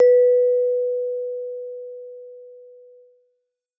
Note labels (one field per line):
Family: mallet percussion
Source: acoustic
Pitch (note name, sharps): B4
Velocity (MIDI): 127